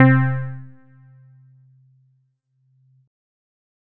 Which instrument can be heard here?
electronic keyboard